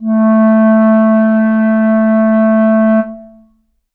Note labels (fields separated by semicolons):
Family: reed; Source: acoustic; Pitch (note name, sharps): A3; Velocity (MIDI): 50; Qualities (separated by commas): dark, long release, reverb